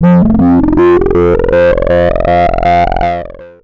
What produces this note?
synthesizer bass